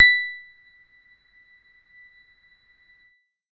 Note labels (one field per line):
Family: keyboard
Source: electronic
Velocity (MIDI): 127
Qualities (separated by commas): percussive, reverb